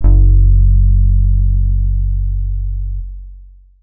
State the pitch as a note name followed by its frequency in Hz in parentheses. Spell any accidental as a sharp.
F#1 (46.25 Hz)